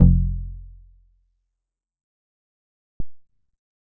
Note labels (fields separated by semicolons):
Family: bass; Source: synthesizer; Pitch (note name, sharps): F1; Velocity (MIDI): 75; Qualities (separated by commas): dark, fast decay, percussive